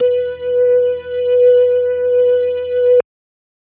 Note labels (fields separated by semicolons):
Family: organ; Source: electronic; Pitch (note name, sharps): B4; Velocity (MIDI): 50